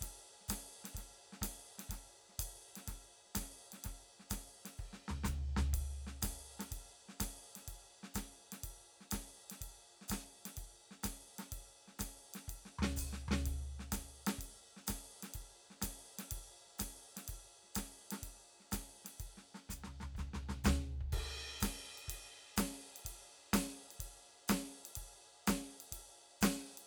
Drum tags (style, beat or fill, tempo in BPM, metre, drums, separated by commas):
rock shuffle, beat, 125 BPM, 4/4, ride, hi-hat pedal, snare, floor tom, kick